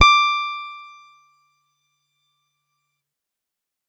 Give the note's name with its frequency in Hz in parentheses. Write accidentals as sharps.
D6 (1175 Hz)